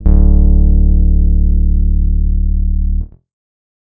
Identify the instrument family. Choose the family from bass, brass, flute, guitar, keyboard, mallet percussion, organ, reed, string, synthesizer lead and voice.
guitar